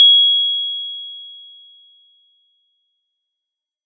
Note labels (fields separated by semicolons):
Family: mallet percussion; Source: acoustic; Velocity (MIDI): 100; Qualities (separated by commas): bright